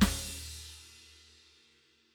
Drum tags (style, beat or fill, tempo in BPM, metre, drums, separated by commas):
New Orleans funk, beat, 102 BPM, 4/4, crash, hi-hat pedal, snare, cross-stick, kick